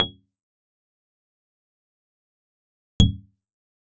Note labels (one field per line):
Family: guitar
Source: acoustic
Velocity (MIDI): 25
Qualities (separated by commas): percussive